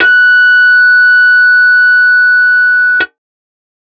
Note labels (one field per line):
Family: guitar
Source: electronic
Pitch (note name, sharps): F#6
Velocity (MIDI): 127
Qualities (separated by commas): bright, distorted